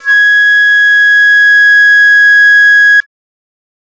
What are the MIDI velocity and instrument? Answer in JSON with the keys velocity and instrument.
{"velocity": 75, "instrument": "acoustic flute"}